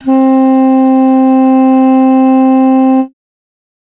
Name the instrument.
acoustic reed instrument